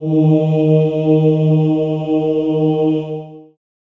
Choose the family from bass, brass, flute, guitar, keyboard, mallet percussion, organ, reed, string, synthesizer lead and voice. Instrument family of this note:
voice